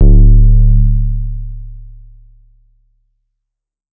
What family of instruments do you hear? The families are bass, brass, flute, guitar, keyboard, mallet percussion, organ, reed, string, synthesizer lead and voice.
bass